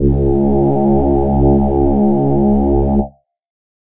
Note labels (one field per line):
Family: voice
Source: synthesizer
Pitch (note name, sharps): C#2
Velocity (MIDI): 75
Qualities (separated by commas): multiphonic